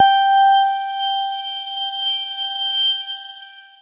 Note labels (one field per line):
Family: keyboard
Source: electronic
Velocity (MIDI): 100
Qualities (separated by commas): long release